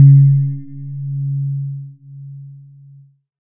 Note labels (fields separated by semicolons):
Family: keyboard; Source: electronic; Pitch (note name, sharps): C#3; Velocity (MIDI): 25